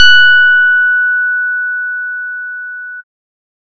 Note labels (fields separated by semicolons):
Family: bass; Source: synthesizer; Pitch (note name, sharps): F#6; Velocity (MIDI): 25